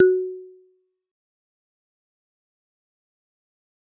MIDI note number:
66